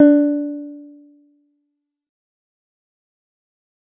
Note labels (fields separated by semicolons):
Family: guitar; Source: synthesizer; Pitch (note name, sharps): D4; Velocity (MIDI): 50; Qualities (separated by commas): dark, fast decay